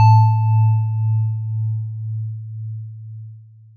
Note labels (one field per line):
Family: mallet percussion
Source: acoustic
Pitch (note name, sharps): A2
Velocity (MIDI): 25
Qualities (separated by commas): long release